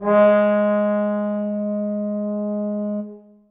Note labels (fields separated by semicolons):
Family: brass; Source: acoustic; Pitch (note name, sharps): G#3; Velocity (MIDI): 25; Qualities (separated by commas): bright, reverb